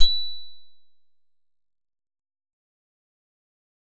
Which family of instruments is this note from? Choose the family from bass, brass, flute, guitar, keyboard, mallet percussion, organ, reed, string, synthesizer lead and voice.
guitar